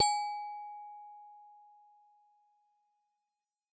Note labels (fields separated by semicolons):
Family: mallet percussion; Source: acoustic; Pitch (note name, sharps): G#5; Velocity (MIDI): 75; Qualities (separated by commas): percussive